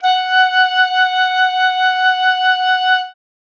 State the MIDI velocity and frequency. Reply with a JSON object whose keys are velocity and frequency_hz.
{"velocity": 100, "frequency_hz": 740}